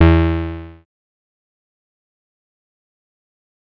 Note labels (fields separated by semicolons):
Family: synthesizer lead; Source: synthesizer; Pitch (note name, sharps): E2; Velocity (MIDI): 127; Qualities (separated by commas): distorted, fast decay